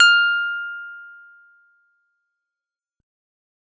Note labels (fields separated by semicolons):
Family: guitar; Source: electronic; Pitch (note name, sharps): F6; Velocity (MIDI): 100; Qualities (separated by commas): fast decay